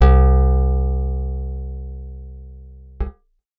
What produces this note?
acoustic guitar